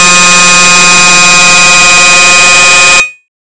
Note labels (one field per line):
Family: bass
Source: synthesizer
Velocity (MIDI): 25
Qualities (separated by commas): bright, distorted